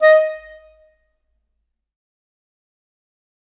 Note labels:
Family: reed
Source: acoustic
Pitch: D#5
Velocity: 75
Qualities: fast decay, percussive, reverb

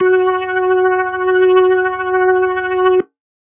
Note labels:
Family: organ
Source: electronic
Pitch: F#4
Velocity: 127

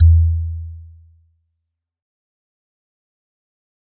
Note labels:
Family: mallet percussion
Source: acoustic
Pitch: E2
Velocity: 50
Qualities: dark, fast decay

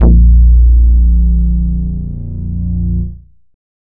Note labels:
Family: bass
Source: synthesizer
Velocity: 50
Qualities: distorted

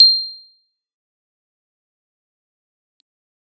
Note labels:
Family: keyboard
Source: electronic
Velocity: 25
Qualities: bright, fast decay, percussive

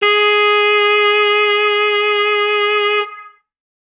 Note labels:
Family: reed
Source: acoustic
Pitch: G#4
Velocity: 127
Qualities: bright

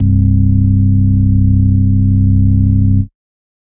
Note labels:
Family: organ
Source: electronic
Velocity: 127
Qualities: dark

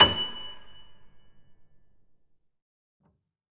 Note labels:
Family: keyboard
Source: acoustic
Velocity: 50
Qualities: fast decay, reverb

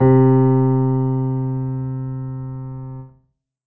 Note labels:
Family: keyboard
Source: acoustic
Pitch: C3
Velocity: 50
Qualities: reverb

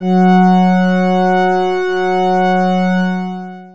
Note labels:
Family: organ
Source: electronic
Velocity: 127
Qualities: distorted, long release

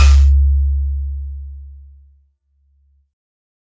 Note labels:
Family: keyboard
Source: synthesizer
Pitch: C#2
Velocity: 100

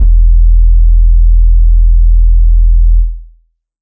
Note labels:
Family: organ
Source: electronic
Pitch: E1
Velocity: 25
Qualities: dark

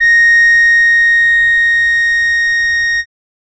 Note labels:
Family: reed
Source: acoustic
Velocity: 100

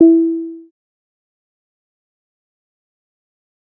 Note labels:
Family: bass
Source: synthesizer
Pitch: E4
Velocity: 127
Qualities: fast decay, percussive

